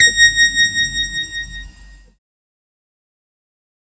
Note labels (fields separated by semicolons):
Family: keyboard; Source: synthesizer; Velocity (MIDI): 75; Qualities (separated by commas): fast decay